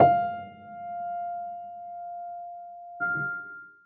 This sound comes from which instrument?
acoustic keyboard